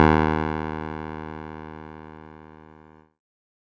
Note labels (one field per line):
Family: keyboard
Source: electronic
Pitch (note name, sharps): D#2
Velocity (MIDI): 50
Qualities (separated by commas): distorted